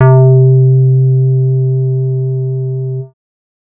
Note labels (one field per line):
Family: bass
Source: synthesizer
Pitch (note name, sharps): C3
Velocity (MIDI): 25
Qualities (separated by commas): dark